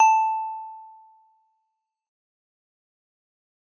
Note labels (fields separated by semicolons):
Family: guitar; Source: synthesizer; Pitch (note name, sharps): A5; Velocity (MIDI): 127; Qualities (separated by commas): dark, fast decay